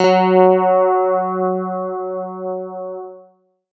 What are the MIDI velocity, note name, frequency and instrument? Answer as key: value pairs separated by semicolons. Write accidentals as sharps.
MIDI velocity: 100; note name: F#3; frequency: 185 Hz; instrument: electronic guitar